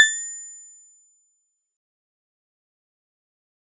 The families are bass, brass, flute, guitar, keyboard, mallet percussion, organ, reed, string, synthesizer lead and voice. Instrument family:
mallet percussion